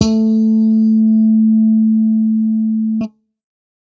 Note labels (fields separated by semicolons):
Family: bass; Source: electronic; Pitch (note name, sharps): A3; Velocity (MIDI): 127